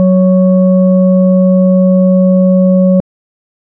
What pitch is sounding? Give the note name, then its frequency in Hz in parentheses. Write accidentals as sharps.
F#3 (185 Hz)